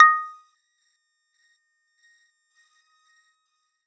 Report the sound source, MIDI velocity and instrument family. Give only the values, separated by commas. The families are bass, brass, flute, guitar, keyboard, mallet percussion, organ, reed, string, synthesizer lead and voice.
acoustic, 127, mallet percussion